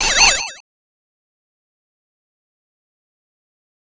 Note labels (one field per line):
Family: bass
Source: synthesizer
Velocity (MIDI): 50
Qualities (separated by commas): bright, distorted, fast decay, multiphonic